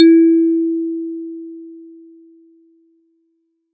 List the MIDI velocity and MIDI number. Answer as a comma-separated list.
25, 64